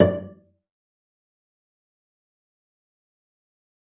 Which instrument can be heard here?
acoustic string instrument